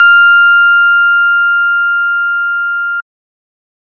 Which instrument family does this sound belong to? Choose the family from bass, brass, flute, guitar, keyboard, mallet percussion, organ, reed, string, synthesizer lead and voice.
organ